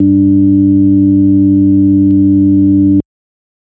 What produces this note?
electronic organ